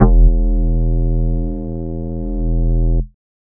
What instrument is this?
synthesizer flute